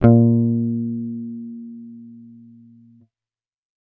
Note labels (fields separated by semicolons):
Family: bass; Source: electronic; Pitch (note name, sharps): A#2; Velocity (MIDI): 50